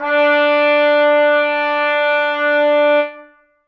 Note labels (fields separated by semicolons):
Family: brass; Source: acoustic; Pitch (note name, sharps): D4; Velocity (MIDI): 100; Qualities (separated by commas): reverb